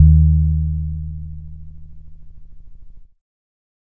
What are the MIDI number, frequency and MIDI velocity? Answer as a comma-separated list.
39, 77.78 Hz, 75